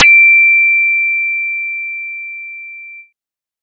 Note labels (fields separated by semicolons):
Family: bass; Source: synthesizer; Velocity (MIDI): 50; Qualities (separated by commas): bright